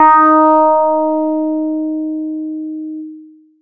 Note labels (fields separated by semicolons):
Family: bass; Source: synthesizer; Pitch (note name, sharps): D#4; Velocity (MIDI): 100; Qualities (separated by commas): distorted